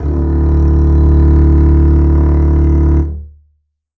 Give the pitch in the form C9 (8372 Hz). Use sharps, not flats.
D1 (36.71 Hz)